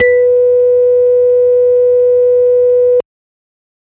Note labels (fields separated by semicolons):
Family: organ; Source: electronic; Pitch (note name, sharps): B4; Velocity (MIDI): 50